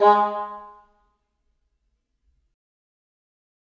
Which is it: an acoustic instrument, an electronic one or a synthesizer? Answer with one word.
acoustic